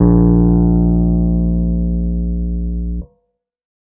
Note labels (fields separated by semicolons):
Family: keyboard; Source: electronic; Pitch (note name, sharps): A#1; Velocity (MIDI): 50; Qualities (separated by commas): dark, distorted